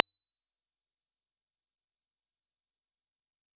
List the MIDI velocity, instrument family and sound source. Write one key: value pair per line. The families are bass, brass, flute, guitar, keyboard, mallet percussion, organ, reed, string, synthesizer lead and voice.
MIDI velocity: 75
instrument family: keyboard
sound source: electronic